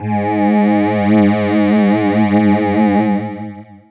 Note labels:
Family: voice; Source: synthesizer; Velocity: 75; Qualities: distorted, long release

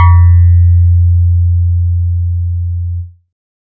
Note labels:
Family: synthesizer lead; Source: synthesizer; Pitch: F2; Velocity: 75

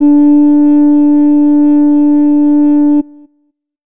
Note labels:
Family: flute; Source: acoustic; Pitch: D4; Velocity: 100; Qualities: dark

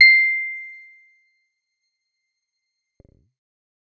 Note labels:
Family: bass; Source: synthesizer; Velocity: 127

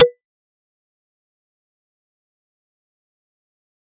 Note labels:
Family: mallet percussion; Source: electronic; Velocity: 127; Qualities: fast decay, percussive

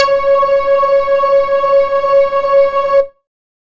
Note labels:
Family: bass; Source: synthesizer; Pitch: C#5; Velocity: 100

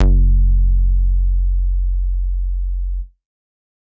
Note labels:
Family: bass; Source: synthesizer; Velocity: 75; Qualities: dark

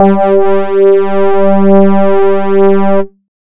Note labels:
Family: bass; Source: synthesizer; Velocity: 50; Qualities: distorted

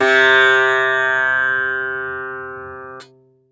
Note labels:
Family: guitar; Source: acoustic; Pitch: C3; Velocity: 50; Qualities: bright, multiphonic, reverb

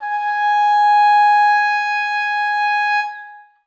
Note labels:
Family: reed; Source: acoustic; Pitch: G#5; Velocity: 75; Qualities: reverb

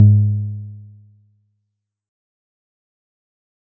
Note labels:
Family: guitar; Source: synthesizer; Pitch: G#2; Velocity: 75; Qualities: dark, fast decay

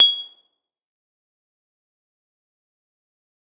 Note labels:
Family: mallet percussion; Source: acoustic; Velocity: 25; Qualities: bright, fast decay, percussive, reverb

